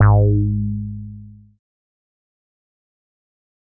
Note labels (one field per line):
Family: bass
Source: synthesizer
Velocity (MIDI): 25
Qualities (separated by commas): distorted, fast decay